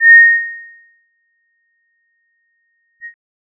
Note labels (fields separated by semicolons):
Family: bass; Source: synthesizer; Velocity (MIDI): 75; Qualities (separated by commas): percussive